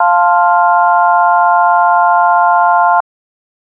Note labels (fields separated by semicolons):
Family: organ; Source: electronic; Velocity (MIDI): 100